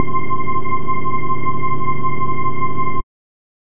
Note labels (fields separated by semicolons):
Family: bass; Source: synthesizer; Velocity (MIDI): 75